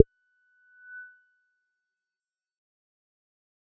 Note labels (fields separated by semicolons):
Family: bass; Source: synthesizer; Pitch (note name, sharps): F#6; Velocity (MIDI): 50; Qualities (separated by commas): fast decay, percussive